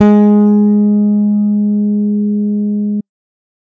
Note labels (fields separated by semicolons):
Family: bass; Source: electronic; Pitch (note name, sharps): G#3; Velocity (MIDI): 100